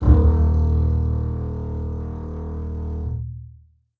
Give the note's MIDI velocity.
127